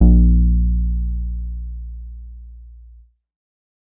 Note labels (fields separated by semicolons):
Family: bass; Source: synthesizer; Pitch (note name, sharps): A#1; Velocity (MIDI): 75; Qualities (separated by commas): dark